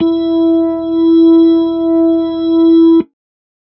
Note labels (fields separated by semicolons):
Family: organ; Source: electronic; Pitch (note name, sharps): E4; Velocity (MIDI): 75